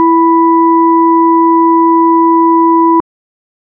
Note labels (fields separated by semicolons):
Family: organ; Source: electronic; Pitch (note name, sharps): E4; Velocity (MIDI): 25